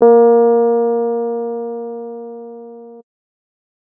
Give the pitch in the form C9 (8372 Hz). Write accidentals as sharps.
A#3 (233.1 Hz)